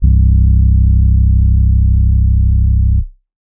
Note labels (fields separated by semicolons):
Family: keyboard; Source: electronic; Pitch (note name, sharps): C1; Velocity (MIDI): 50; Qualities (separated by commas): dark